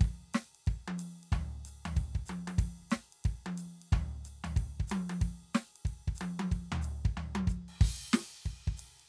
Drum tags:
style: swing; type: beat; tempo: 185 BPM; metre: 4/4; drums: crash, ride, hi-hat pedal, snare, high tom, floor tom, kick

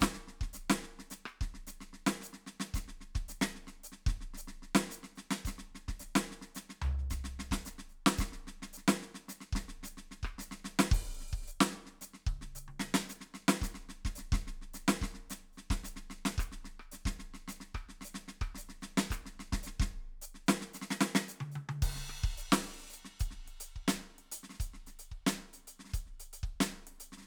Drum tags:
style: prog rock; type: beat; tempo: 110 BPM; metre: 5/4; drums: crash, closed hi-hat, open hi-hat, hi-hat pedal, snare, cross-stick, high tom, floor tom, kick

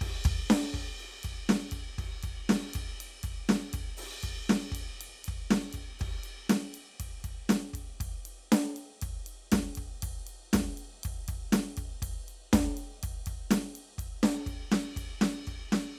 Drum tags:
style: rock; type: beat; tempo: 120 BPM; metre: 4/4; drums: ride, open hi-hat, hi-hat pedal, snare, kick

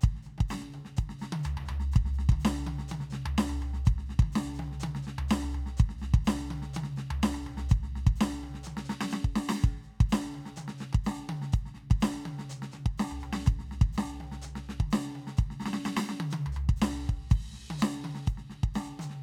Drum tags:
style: prog rock; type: beat; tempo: 125 BPM; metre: 4/4; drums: crash, hi-hat pedal, snare, high tom, floor tom, kick

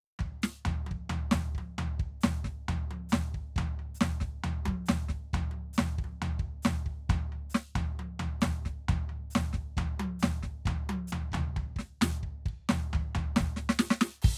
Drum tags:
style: rock; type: beat; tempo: 135 BPM; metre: 4/4; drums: crash, hi-hat pedal, percussion, snare, high tom, mid tom, floor tom, kick

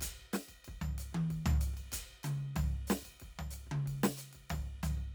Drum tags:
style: samba; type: beat; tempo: 93 BPM; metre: 4/4; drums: ride, ride bell, closed hi-hat, hi-hat pedal, snare, high tom, mid tom, floor tom, kick

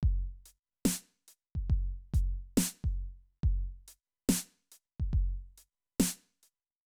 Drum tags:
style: hip-hop; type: beat; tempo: 70 BPM; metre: 4/4; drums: crash, ride, closed hi-hat, snare, kick

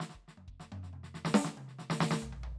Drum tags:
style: New Orleans funk; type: fill; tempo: 93 BPM; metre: 4/4; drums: snare, high tom, mid tom, floor tom, kick

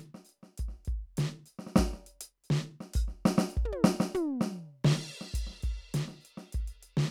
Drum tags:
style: Brazilian; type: beat; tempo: 101 BPM; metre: 4/4; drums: crash, closed hi-hat, open hi-hat, hi-hat pedal, snare, high tom, mid tom, floor tom, kick

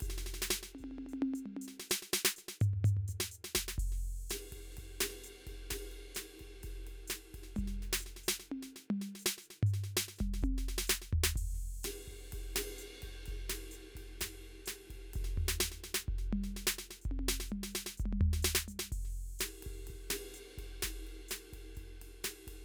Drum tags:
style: bossa nova; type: beat; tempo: 127 BPM; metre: 4/4; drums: crash, ride, hi-hat pedal, snare, high tom, mid tom, floor tom, kick

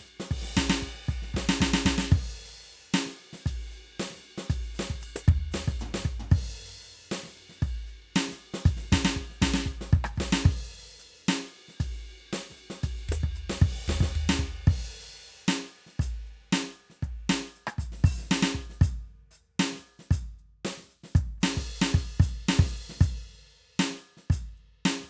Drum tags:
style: funk; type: beat; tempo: 115 BPM; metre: 4/4; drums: crash, ride, ride bell, closed hi-hat, open hi-hat, hi-hat pedal, percussion, snare, cross-stick, high tom, mid tom, floor tom, kick

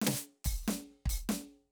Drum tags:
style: half-time rock; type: fill; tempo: 140 BPM; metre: 4/4; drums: hi-hat pedal, percussion, snare, kick

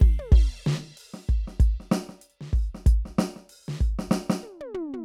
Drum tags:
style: rock; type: beat; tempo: 95 BPM; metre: 4/4; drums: crash, ride, closed hi-hat, open hi-hat, hi-hat pedal, snare, high tom, mid tom, floor tom, kick

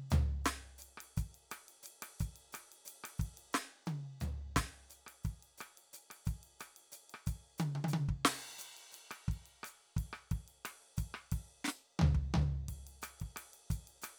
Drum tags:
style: chacarera; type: beat; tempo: 118 BPM; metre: 4/4; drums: crash, ride, hi-hat pedal, snare, cross-stick, high tom, floor tom, kick

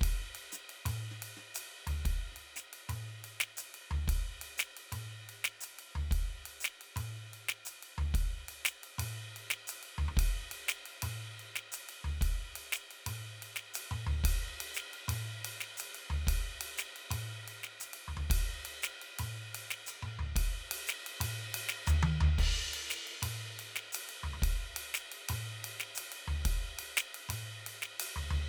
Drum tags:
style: Latin; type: beat; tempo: 118 BPM; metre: 4/4; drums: ride, ride bell, hi-hat pedal, snare, high tom, mid tom, floor tom, kick

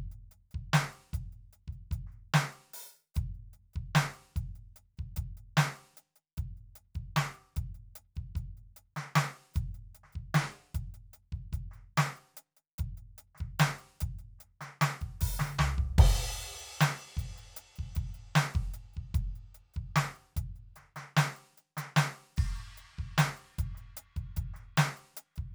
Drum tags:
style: hip-hop; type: beat; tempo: 75 BPM; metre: 4/4; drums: crash, closed hi-hat, open hi-hat, hi-hat pedal, snare, high tom, floor tom, kick

